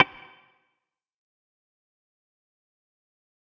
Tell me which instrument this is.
electronic guitar